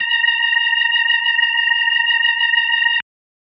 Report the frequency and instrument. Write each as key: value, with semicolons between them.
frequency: 932.3 Hz; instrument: electronic organ